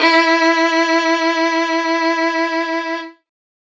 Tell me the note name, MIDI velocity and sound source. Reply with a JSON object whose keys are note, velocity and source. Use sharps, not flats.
{"note": "E4", "velocity": 127, "source": "acoustic"}